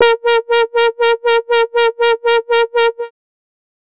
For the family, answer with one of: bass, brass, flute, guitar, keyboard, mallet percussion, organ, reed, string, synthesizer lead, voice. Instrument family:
bass